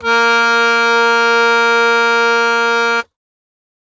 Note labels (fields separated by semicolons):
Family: keyboard; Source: acoustic; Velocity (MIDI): 100; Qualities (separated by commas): bright